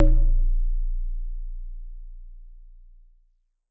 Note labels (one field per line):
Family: mallet percussion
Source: acoustic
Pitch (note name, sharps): A#0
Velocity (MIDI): 75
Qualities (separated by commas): dark, reverb